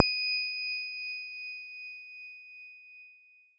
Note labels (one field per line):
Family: guitar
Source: electronic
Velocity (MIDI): 100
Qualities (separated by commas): bright, reverb